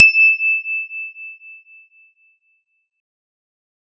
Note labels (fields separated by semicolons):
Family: guitar; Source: synthesizer; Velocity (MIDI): 25; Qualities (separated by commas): bright